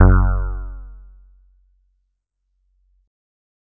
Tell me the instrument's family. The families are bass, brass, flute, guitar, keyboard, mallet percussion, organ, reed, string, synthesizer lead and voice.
keyboard